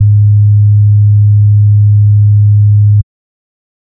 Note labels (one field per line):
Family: bass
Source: synthesizer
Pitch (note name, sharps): G#2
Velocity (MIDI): 127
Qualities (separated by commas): dark